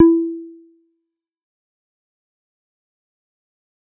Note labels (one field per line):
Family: bass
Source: synthesizer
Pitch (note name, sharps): E4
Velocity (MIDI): 25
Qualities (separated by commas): fast decay, percussive